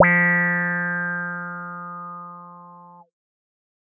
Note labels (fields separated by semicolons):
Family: bass; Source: synthesizer; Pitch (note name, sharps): F3; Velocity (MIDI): 127